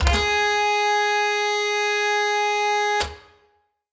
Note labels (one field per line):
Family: reed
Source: acoustic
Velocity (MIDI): 127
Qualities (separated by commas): bright